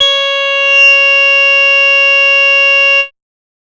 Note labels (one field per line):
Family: bass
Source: synthesizer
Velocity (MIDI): 25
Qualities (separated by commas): bright, distorted, multiphonic